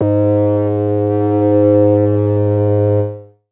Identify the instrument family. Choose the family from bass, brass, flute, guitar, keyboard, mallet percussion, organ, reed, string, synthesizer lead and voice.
synthesizer lead